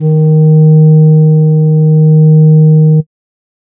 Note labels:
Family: flute; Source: synthesizer; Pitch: D#3; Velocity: 50; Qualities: dark

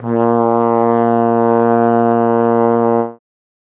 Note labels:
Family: brass; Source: acoustic; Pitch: A#2; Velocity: 50

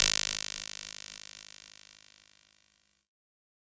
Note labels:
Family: keyboard; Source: electronic; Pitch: G#1; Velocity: 100; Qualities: bright, distorted

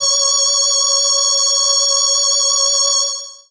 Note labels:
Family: keyboard; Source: synthesizer; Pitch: C#5; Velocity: 75; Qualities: bright

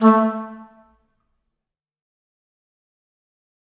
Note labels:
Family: reed; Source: acoustic; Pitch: A3; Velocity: 25; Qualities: fast decay, percussive, reverb

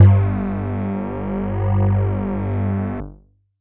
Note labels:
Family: keyboard; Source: electronic; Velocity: 127; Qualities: distorted

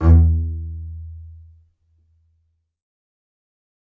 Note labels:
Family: string; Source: acoustic; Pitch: E2; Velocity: 127; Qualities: reverb

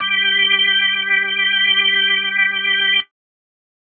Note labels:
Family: organ; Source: electronic; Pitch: G3; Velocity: 100

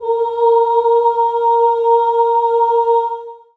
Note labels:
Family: voice; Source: acoustic; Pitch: A#4; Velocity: 25; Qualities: reverb

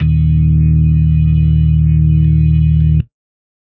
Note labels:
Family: organ; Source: electronic; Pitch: D#1; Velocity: 50

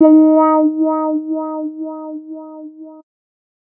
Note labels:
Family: bass; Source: synthesizer; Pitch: D#4; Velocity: 50; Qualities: distorted

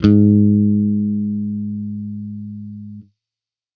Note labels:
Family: bass; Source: electronic; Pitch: G#2; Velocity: 127

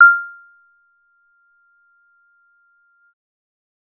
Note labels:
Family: bass; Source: synthesizer; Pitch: F6; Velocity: 25; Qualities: percussive

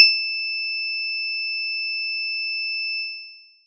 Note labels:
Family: mallet percussion; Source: acoustic; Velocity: 100

